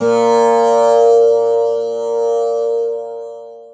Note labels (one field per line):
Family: guitar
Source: acoustic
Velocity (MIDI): 100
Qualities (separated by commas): bright, long release, multiphonic, reverb